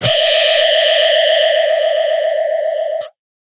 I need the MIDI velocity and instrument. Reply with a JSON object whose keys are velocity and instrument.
{"velocity": 50, "instrument": "electronic guitar"}